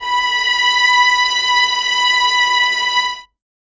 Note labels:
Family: string; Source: acoustic; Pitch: B5; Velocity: 100; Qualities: reverb

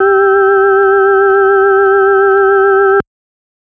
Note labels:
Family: organ; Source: electronic; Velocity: 127; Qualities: multiphonic

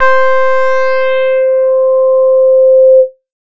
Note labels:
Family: bass; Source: synthesizer; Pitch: C5; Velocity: 75; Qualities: distorted

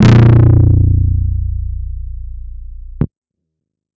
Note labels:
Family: guitar; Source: electronic; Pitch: A#0; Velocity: 127; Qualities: bright, distorted

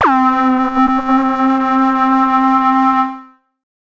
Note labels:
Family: synthesizer lead; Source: synthesizer; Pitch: C4; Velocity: 25; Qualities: distorted, multiphonic, non-linear envelope

